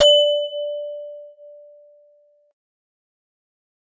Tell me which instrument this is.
acoustic mallet percussion instrument